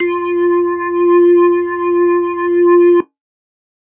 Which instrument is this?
electronic organ